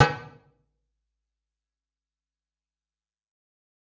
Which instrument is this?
electronic guitar